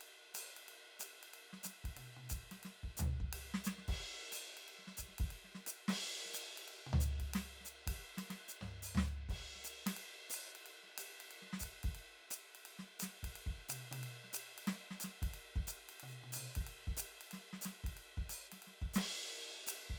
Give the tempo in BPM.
180 BPM